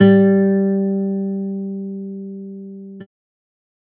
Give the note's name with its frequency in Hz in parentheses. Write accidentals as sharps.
G3 (196 Hz)